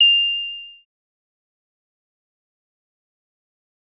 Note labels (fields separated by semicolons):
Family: synthesizer lead; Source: synthesizer; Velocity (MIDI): 50; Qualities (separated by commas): bright, distorted, fast decay